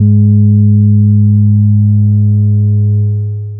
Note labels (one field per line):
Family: bass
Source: synthesizer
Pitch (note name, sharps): G#2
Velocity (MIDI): 50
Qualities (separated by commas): long release